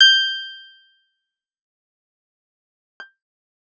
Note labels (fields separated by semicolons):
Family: guitar; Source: electronic; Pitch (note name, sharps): G6; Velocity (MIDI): 127; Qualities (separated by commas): bright, fast decay, percussive